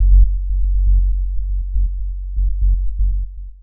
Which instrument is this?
synthesizer lead